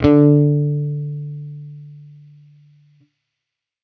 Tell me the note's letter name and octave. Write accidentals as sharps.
D3